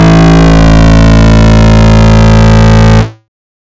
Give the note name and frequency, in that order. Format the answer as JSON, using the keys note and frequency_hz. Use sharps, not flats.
{"note": "A1", "frequency_hz": 55}